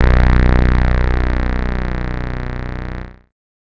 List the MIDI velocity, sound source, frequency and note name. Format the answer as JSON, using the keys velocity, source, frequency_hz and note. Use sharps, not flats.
{"velocity": 25, "source": "synthesizer", "frequency_hz": 30.87, "note": "B0"}